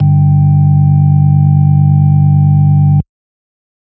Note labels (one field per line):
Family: organ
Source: electronic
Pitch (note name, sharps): G1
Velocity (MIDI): 50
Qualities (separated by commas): dark